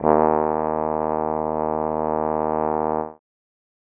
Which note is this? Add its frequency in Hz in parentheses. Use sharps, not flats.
D#2 (77.78 Hz)